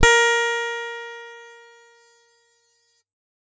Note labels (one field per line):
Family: guitar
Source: electronic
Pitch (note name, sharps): A#4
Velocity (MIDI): 127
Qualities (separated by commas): bright